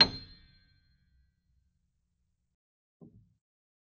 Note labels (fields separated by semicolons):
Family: keyboard; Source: acoustic; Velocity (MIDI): 75; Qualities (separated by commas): fast decay, percussive